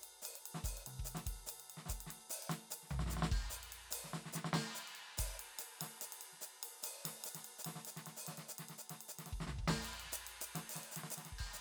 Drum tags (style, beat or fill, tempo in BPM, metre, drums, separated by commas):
fast jazz, beat, 290 BPM, 4/4, ride, hi-hat pedal, snare, high tom, floor tom, kick